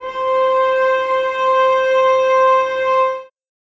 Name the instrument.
acoustic string instrument